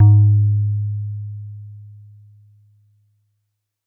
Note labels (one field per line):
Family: guitar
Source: synthesizer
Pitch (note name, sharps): G#2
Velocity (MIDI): 50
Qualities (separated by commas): dark